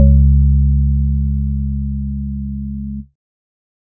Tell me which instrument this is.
electronic organ